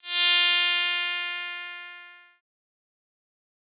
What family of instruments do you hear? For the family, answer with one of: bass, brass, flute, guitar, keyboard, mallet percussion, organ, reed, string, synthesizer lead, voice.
bass